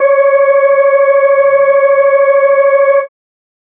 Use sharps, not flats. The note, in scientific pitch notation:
C#5